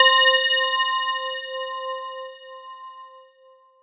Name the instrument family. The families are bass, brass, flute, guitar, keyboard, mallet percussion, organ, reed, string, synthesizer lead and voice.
mallet percussion